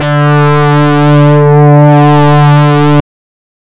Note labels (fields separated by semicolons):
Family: reed; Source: synthesizer; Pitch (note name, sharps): D3; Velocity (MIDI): 127; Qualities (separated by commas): distorted, non-linear envelope